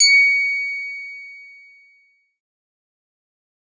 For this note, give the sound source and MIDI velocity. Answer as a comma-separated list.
synthesizer, 75